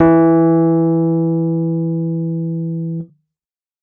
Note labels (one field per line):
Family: keyboard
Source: electronic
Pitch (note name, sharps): E3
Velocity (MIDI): 100